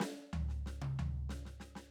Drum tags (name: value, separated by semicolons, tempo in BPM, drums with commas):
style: jazz; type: fill; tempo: 125 BPM; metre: 4/4; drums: snare, high tom, floor tom